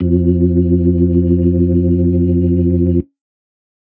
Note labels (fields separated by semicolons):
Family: organ; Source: electronic; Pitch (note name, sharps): F2; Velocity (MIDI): 100